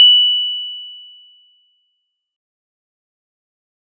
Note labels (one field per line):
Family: keyboard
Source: electronic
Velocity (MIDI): 50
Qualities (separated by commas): bright, distorted, fast decay